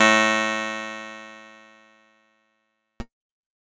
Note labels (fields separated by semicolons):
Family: keyboard; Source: electronic; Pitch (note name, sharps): A2; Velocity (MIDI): 25; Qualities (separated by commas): bright